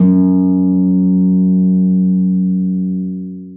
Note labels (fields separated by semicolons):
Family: string; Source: acoustic; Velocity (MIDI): 50; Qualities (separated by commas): long release, reverb